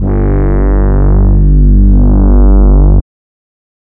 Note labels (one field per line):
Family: reed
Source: synthesizer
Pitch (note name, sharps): G1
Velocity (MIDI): 50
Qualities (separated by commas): distorted, non-linear envelope